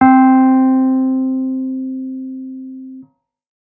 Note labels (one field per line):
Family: keyboard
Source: electronic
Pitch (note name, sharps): C4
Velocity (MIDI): 75